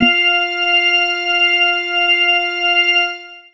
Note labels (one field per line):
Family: organ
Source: electronic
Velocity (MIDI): 25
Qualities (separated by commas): long release, reverb